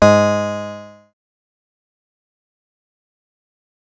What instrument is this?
synthesizer bass